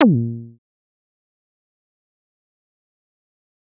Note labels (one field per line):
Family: bass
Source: synthesizer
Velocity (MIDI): 75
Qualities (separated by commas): fast decay, percussive